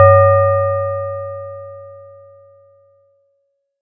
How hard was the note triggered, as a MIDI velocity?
100